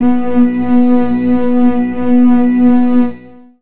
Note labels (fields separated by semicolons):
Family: organ; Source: electronic; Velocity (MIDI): 127; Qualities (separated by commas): long release, reverb